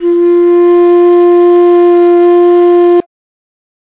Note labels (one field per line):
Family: flute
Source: acoustic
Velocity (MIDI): 50